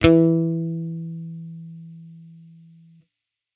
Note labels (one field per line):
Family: bass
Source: electronic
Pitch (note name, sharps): E3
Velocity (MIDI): 127